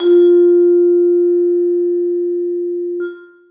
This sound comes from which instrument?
acoustic mallet percussion instrument